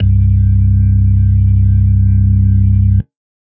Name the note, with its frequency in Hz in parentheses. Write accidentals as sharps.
C1 (32.7 Hz)